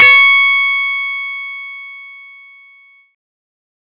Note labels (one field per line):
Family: bass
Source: synthesizer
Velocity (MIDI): 127